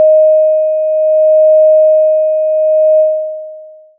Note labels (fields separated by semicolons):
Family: synthesizer lead; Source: synthesizer; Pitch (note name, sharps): D#5; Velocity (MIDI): 25; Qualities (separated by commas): long release